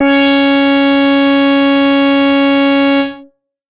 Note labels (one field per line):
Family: bass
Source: synthesizer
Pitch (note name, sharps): C#4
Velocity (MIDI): 127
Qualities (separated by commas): distorted